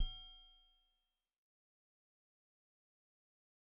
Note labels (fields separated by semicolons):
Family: mallet percussion; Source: acoustic; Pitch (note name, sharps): A0; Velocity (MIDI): 100; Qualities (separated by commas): fast decay